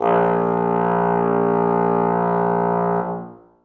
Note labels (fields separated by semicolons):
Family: brass; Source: acoustic; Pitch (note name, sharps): A#1; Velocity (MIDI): 75; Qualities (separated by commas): reverb